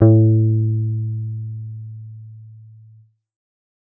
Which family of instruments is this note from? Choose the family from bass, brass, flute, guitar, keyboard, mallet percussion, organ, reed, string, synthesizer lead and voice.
bass